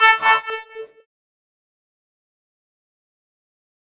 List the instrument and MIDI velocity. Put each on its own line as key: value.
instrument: electronic keyboard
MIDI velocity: 50